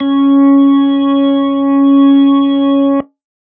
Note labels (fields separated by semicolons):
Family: organ; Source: electronic; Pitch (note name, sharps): C#4; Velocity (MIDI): 127